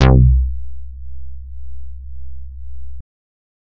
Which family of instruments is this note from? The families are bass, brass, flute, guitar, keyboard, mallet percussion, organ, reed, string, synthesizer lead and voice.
bass